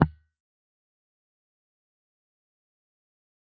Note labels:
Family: guitar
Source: electronic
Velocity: 25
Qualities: distorted, fast decay, percussive

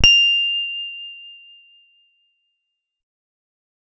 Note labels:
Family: guitar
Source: electronic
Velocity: 25

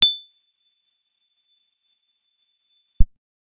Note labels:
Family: guitar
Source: acoustic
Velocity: 25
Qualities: bright, percussive

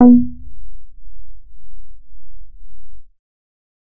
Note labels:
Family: bass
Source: synthesizer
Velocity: 50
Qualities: dark, distorted

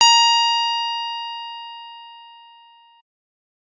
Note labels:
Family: keyboard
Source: electronic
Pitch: A#5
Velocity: 127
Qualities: bright

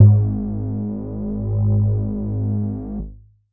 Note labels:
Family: keyboard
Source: electronic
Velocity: 100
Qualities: distorted

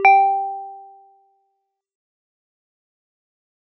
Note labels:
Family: mallet percussion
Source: acoustic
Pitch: G5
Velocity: 25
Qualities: fast decay, multiphonic

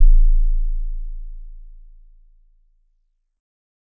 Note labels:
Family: mallet percussion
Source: acoustic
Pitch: A0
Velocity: 25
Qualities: dark, non-linear envelope

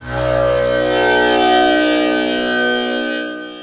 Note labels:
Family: guitar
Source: acoustic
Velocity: 75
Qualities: bright, long release, reverb

